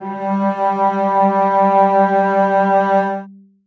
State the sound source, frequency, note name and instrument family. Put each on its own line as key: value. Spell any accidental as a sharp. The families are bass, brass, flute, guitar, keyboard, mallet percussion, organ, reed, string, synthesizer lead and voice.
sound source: acoustic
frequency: 196 Hz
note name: G3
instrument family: string